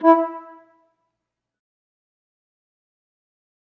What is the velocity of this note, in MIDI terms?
100